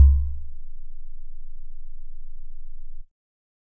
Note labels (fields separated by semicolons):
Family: keyboard; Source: electronic; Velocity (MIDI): 127